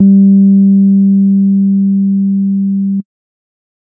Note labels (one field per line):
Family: keyboard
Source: electronic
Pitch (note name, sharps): G3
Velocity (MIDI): 25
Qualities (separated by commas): dark